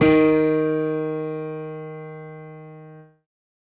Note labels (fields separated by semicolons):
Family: keyboard; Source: acoustic; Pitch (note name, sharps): D#3; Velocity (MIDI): 127